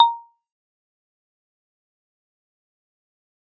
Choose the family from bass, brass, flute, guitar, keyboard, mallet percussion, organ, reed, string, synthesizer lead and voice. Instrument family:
mallet percussion